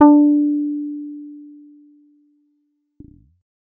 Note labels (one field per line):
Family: bass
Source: synthesizer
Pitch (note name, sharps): D4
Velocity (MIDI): 25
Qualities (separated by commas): dark